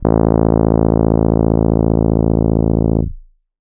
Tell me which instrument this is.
electronic keyboard